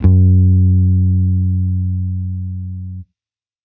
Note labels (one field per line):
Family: bass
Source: electronic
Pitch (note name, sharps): F#2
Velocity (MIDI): 25